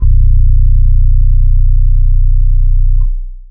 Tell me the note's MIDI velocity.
25